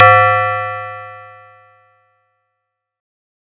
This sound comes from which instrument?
acoustic mallet percussion instrument